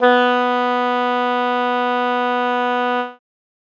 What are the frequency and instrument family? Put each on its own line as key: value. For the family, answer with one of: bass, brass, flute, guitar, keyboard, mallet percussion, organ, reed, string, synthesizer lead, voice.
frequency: 246.9 Hz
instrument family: reed